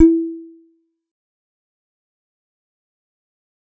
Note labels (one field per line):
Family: guitar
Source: electronic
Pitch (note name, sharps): E4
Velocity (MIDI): 25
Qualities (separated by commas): dark, fast decay, percussive, reverb